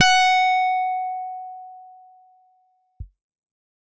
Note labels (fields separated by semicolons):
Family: guitar; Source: electronic; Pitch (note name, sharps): F#5; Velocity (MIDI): 75; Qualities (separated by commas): bright, distorted